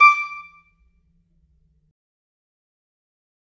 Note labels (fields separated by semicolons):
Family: reed; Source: acoustic; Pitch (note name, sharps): D6; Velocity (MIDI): 75; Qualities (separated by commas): fast decay, percussive, reverb